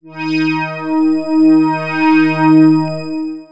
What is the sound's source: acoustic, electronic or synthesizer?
synthesizer